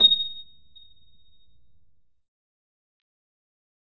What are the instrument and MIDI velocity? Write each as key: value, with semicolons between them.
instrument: electronic keyboard; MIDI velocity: 25